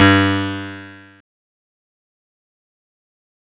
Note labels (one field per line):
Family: guitar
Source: electronic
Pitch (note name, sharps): G2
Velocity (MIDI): 75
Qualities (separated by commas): bright, distorted, fast decay